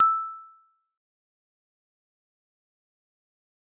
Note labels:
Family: mallet percussion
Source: acoustic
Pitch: E6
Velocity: 25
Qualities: fast decay, percussive

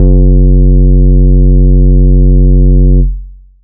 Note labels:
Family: bass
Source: synthesizer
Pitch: F#1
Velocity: 100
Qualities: long release

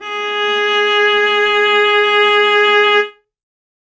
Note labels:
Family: string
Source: acoustic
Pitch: G#4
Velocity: 50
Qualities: reverb

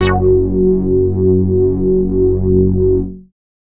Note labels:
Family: bass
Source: synthesizer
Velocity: 75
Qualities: distorted

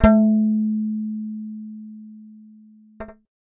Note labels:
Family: bass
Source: synthesizer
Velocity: 25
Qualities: dark

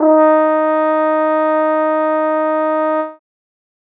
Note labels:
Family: brass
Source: acoustic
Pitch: D#4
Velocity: 75

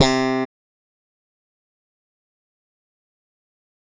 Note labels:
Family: bass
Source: electronic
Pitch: C3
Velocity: 75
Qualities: fast decay

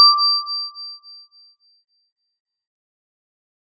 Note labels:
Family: mallet percussion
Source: acoustic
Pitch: D6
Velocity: 50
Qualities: fast decay

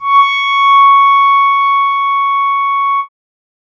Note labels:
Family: keyboard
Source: synthesizer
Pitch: C#6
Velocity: 100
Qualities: bright

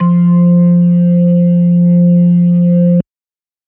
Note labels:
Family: organ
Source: electronic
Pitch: F3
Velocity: 75

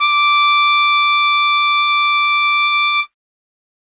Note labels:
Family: brass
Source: acoustic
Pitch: D6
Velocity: 50

